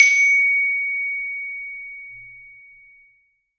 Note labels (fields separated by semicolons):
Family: mallet percussion; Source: acoustic; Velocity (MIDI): 25; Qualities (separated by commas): bright, reverb